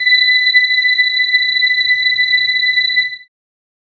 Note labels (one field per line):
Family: keyboard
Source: synthesizer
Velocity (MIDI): 127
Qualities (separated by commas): bright